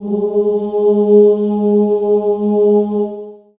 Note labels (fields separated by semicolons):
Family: voice; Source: acoustic; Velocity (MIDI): 25; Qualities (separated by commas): dark, reverb